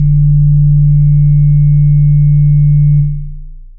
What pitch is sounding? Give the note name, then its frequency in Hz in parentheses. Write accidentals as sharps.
A#0 (29.14 Hz)